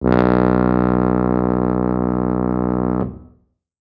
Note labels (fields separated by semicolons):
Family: brass; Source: acoustic; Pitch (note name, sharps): B1; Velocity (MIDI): 127